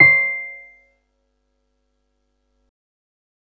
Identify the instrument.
electronic keyboard